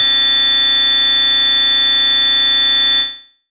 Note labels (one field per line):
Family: bass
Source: synthesizer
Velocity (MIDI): 127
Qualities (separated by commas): bright, distorted